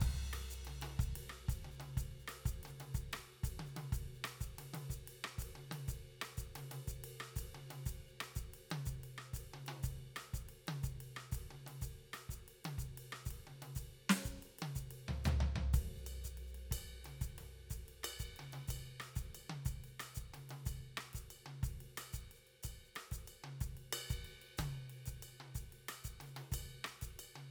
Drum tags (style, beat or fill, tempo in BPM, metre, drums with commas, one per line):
Afro-Cuban bembé
beat
122 BPM
4/4
crash, ride, ride bell, hi-hat pedal, snare, cross-stick, high tom, floor tom, kick